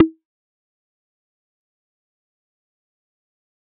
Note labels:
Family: bass; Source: synthesizer; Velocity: 75; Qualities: fast decay, percussive

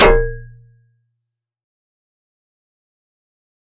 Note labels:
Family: mallet percussion; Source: electronic; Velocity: 100; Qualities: fast decay, percussive

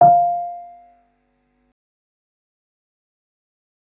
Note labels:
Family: keyboard; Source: electronic; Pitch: F5; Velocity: 25; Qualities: fast decay

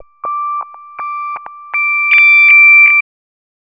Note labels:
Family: bass; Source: synthesizer; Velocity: 75; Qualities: tempo-synced

